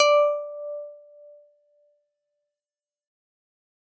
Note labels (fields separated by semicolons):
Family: keyboard; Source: electronic; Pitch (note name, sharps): D5; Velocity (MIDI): 127; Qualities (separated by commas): fast decay